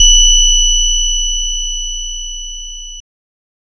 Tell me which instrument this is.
synthesizer guitar